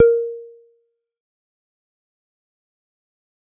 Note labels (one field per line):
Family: bass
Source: synthesizer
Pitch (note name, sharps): A#4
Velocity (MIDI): 25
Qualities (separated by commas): fast decay, percussive